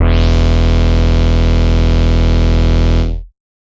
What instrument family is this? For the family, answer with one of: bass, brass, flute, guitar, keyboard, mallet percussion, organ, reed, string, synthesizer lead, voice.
bass